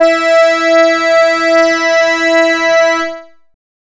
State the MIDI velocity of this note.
127